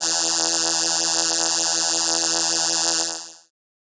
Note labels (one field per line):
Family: keyboard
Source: synthesizer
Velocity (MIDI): 100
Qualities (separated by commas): bright